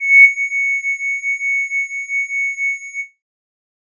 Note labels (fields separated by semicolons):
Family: flute; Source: synthesizer; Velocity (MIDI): 25; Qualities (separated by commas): distorted